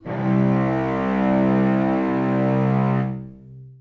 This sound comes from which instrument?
acoustic string instrument